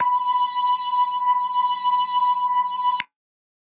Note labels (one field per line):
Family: organ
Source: electronic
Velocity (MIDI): 127